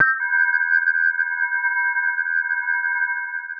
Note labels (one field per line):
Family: mallet percussion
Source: synthesizer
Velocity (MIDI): 127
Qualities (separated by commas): long release, multiphonic